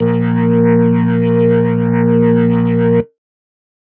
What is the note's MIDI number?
34